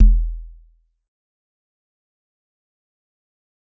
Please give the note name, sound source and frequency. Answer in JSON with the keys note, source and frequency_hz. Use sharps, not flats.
{"note": "E1", "source": "acoustic", "frequency_hz": 41.2}